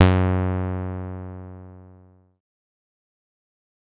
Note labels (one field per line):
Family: bass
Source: synthesizer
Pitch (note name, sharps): F#2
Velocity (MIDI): 75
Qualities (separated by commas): distorted, fast decay